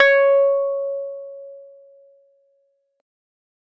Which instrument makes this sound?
electronic keyboard